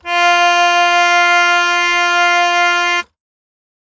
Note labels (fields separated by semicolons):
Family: keyboard; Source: acoustic; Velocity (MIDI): 25; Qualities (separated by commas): bright